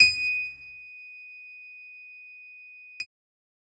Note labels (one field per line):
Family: keyboard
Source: electronic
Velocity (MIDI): 127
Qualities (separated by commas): bright